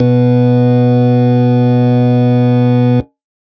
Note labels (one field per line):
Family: organ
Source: electronic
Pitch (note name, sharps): B2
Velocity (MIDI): 127